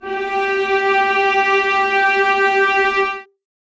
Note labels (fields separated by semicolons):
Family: string; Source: acoustic; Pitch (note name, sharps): G4; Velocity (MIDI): 50; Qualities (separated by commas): reverb